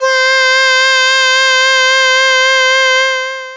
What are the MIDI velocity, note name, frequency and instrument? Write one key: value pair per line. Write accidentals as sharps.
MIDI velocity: 100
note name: C5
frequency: 523.3 Hz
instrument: synthesizer voice